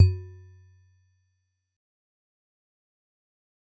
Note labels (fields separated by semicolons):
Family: mallet percussion; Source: acoustic; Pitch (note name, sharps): F#2; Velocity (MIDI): 50; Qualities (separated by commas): fast decay, percussive